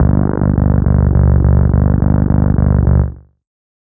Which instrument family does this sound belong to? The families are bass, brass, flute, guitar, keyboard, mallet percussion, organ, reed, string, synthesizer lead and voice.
bass